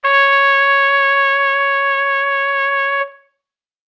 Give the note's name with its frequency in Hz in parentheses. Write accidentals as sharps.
C#5 (554.4 Hz)